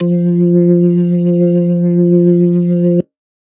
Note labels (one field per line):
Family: organ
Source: electronic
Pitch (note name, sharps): F3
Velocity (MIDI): 127